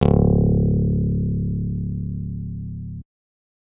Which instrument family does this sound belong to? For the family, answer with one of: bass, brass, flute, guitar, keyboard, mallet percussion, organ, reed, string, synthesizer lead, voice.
keyboard